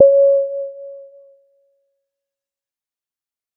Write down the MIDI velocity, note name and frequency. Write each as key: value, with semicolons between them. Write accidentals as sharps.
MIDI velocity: 50; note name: C#5; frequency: 554.4 Hz